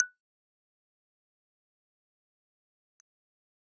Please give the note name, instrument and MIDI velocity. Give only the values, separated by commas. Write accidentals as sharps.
F#6, electronic keyboard, 50